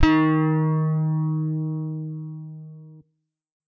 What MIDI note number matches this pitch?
51